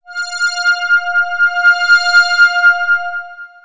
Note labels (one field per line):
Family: synthesizer lead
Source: synthesizer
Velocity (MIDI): 100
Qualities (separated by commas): bright, long release, non-linear envelope